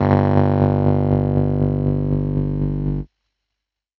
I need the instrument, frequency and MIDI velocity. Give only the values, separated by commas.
electronic keyboard, 49 Hz, 100